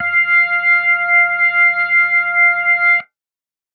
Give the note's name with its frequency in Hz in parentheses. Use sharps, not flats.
F5 (698.5 Hz)